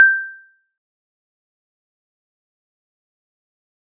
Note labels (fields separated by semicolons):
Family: mallet percussion; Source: acoustic; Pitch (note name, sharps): G6; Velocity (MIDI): 50; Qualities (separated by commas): fast decay, percussive